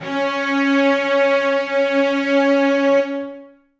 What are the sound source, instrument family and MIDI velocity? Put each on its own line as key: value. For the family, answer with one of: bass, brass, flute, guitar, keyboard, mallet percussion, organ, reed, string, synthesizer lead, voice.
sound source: acoustic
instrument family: string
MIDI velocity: 100